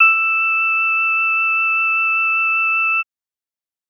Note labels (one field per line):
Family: organ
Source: electronic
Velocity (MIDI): 127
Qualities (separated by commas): bright, multiphonic